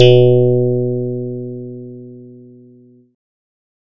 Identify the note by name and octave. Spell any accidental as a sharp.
B2